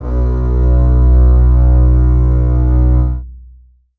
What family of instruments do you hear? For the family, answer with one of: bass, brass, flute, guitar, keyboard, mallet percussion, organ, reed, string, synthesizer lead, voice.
string